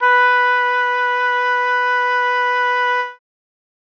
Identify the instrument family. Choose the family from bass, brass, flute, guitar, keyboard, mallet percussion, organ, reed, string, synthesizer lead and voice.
reed